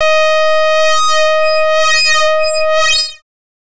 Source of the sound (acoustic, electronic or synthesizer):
synthesizer